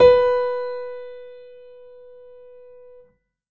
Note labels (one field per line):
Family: keyboard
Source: acoustic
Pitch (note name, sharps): B4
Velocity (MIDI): 100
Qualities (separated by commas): reverb